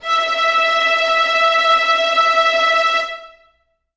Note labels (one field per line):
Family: string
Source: acoustic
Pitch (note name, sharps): E5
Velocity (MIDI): 100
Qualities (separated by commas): bright, non-linear envelope, reverb